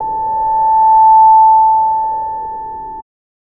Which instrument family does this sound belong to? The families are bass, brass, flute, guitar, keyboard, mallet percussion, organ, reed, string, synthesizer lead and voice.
bass